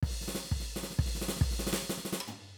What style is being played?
rock